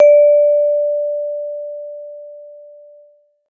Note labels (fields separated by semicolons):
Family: mallet percussion; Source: acoustic; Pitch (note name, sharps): D5; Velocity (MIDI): 25